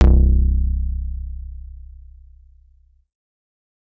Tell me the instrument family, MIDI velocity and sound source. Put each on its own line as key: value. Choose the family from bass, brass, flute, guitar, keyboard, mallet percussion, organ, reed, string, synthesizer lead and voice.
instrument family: bass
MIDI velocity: 25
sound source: synthesizer